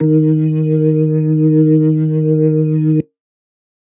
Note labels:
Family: organ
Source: electronic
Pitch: D#3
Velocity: 100

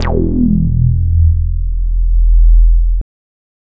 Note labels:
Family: bass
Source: synthesizer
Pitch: E1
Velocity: 50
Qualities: distorted

